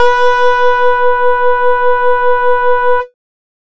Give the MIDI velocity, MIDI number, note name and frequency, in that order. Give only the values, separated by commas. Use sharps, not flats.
75, 71, B4, 493.9 Hz